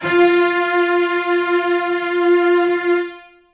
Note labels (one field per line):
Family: string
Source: acoustic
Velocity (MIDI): 127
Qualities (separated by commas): reverb